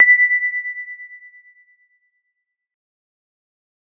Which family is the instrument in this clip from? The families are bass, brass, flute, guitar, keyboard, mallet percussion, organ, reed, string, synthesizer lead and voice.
keyboard